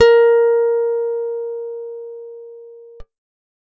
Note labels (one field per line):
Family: guitar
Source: acoustic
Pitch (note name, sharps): A#4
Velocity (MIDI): 25